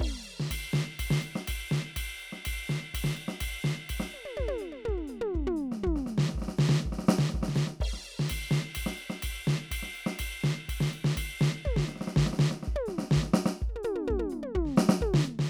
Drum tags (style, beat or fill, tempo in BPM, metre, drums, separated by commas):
calypso, beat, 124 BPM, 4/4, crash, ride, ride bell, hi-hat pedal, snare, high tom, mid tom, floor tom, kick